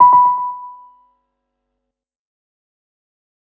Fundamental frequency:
987.8 Hz